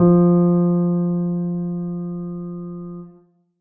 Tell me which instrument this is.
acoustic keyboard